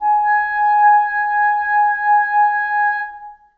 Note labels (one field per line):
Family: reed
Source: acoustic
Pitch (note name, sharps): G#5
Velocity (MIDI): 25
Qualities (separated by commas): reverb